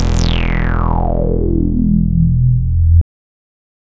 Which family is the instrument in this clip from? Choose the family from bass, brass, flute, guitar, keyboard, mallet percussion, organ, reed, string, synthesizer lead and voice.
bass